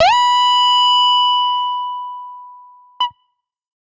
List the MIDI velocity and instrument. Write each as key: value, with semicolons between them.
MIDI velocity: 127; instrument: electronic guitar